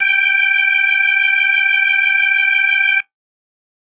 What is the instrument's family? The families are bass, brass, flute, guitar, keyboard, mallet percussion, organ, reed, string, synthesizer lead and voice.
organ